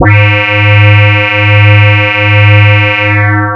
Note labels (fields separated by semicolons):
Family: bass; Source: synthesizer; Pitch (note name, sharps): G#2; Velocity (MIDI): 50; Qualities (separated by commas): long release